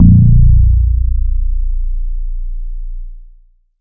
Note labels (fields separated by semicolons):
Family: bass; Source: synthesizer; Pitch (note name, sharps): A#0; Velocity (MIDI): 50; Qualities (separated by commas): distorted, long release